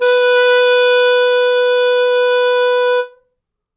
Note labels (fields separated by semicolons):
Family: reed; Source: acoustic; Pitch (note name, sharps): B4; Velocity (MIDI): 75; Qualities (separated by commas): reverb